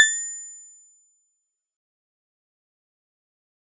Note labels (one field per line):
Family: mallet percussion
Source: acoustic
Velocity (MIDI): 127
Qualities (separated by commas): bright, fast decay, percussive